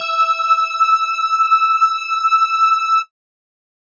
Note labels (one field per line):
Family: mallet percussion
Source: electronic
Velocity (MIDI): 127